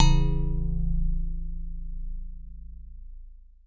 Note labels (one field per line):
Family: mallet percussion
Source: acoustic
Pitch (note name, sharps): A0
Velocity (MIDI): 100